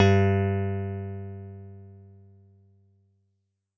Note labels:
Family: guitar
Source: synthesizer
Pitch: G2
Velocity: 100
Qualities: dark

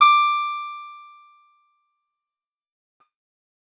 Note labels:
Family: guitar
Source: acoustic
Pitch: D6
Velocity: 127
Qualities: bright, distorted, fast decay

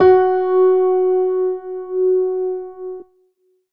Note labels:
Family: keyboard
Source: electronic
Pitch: F#4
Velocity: 75

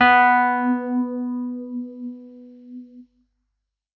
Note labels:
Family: keyboard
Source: electronic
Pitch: B3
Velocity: 100

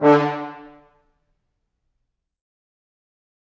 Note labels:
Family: brass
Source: acoustic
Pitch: D3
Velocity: 127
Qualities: fast decay, percussive, reverb

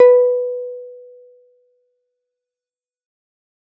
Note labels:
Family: keyboard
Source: electronic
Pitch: B4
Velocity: 50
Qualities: fast decay

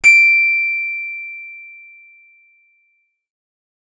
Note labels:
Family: guitar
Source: acoustic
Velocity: 75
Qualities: bright, distorted

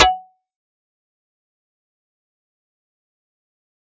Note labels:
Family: mallet percussion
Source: acoustic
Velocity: 127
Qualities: fast decay, percussive

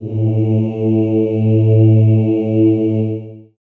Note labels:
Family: voice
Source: acoustic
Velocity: 127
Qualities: dark, long release, reverb

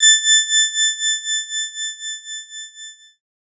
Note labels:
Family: keyboard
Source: electronic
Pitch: A6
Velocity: 100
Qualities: bright

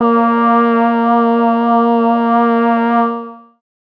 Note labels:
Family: voice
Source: synthesizer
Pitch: A#3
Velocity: 25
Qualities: long release

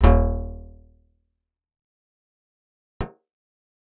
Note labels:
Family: guitar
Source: acoustic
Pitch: D#1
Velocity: 50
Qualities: fast decay, reverb

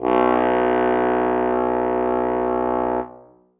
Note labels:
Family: brass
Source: acoustic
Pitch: B1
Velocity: 75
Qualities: reverb

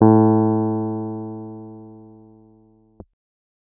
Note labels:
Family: keyboard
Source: electronic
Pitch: A2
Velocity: 75

